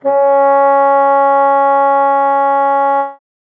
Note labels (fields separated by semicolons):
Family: reed; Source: acoustic; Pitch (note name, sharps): C#4; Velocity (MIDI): 50